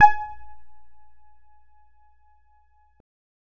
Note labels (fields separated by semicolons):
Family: bass; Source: synthesizer; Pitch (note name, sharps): G#5; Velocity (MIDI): 50; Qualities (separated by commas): distorted